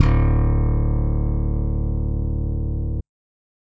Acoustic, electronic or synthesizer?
electronic